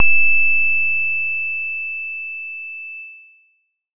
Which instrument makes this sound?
synthesizer bass